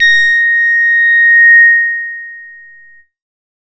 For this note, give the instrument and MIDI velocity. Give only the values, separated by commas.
synthesizer bass, 100